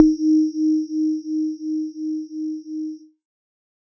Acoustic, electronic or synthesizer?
synthesizer